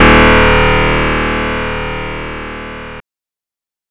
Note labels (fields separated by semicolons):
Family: guitar; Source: synthesizer; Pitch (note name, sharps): D#1; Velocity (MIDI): 50; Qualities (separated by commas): bright, distorted